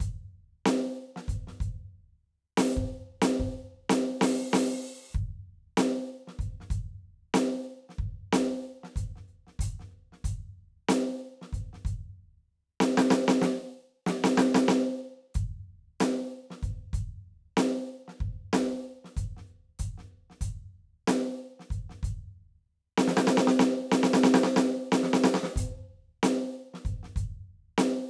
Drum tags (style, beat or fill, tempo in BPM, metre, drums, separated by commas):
hip-hop, beat, 94 BPM, 4/4, crash, closed hi-hat, open hi-hat, hi-hat pedal, snare, kick